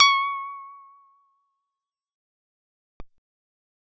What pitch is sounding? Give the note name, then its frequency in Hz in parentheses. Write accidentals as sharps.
C#6 (1109 Hz)